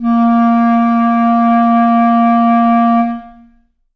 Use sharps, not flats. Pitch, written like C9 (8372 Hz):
A#3 (233.1 Hz)